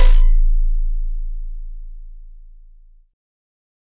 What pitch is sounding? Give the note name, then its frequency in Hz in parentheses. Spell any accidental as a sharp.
A0 (27.5 Hz)